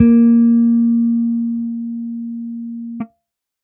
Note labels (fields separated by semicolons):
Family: bass; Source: electronic; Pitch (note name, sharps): A#3; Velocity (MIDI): 75